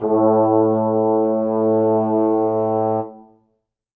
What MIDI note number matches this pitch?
45